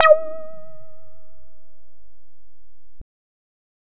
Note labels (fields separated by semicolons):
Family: bass; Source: synthesizer; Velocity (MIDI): 50; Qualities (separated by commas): distorted